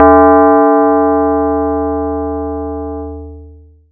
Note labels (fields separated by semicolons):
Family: mallet percussion; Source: acoustic; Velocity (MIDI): 100; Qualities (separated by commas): distorted, long release